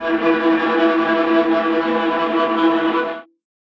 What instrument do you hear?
acoustic string instrument